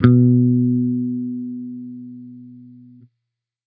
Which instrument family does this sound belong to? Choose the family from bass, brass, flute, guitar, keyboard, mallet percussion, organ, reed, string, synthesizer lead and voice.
bass